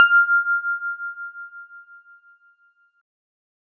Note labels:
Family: keyboard; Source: electronic; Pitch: F6; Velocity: 50

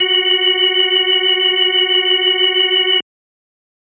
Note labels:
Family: organ; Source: electronic; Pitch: F#4; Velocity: 25

